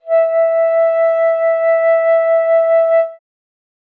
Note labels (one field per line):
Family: flute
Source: acoustic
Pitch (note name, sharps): E5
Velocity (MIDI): 75